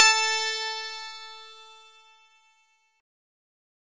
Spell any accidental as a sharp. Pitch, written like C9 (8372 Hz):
A4 (440 Hz)